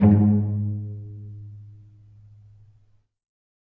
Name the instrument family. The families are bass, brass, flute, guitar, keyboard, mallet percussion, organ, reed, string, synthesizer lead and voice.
string